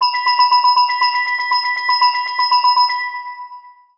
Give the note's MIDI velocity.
100